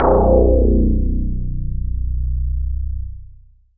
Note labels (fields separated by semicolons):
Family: synthesizer lead; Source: synthesizer; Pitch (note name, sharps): B0; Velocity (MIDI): 50; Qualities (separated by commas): long release